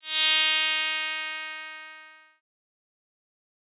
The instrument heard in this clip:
synthesizer bass